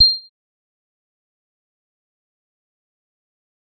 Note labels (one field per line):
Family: bass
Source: synthesizer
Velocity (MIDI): 127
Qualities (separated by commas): bright, distorted, fast decay, percussive